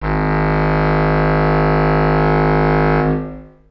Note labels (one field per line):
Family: reed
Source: acoustic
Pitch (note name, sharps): G#1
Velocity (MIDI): 75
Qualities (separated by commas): long release, reverb